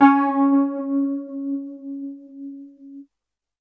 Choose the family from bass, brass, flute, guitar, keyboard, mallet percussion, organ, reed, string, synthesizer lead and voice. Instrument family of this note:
keyboard